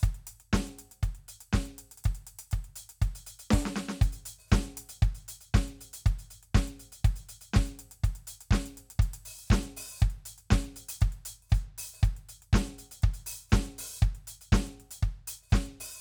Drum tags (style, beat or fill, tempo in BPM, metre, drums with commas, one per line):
disco
beat
120 BPM
4/4
closed hi-hat, open hi-hat, hi-hat pedal, snare, kick